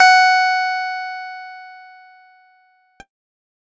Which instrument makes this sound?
electronic keyboard